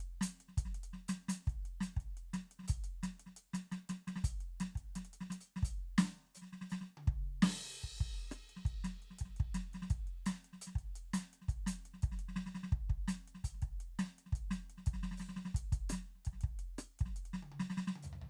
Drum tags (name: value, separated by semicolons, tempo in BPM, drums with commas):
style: breakbeat; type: beat; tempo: 170 BPM; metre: 4/4; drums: crash, closed hi-hat, hi-hat pedal, snare, cross-stick, high tom, floor tom, kick